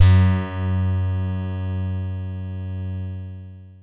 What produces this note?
synthesizer guitar